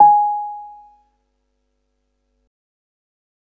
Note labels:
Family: keyboard; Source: electronic; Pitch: G#5; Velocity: 50; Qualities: fast decay

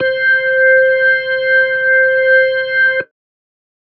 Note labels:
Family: organ; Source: electronic; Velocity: 75

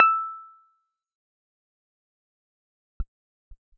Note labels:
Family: keyboard; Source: electronic; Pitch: E6; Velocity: 50; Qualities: fast decay

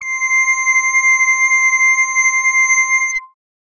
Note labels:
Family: bass; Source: synthesizer; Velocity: 127; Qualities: bright, distorted, non-linear envelope

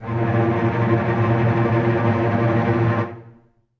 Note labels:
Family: string; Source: acoustic; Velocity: 50; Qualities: non-linear envelope, reverb

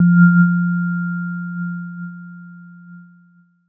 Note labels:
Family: keyboard; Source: electronic; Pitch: F3; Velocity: 100

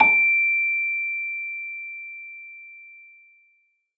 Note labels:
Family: mallet percussion; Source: acoustic; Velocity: 25; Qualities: reverb

